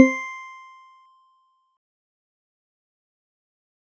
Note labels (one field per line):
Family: mallet percussion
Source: acoustic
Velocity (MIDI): 25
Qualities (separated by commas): fast decay, percussive